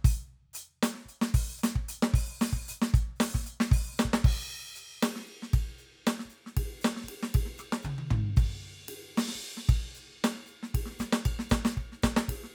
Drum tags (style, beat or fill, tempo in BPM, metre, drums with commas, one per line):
funk
beat
115 BPM
4/4
crash, ride, ride bell, closed hi-hat, open hi-hat, hi-hat pedal, snare, cross-stick, high tom, mid tom, floor tom, kick